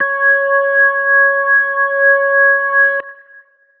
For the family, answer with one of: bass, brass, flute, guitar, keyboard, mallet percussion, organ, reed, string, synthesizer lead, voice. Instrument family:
organ